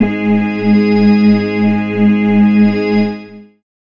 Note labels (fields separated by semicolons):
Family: organ; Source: electronic; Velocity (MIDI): 127; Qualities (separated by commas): long release, reverb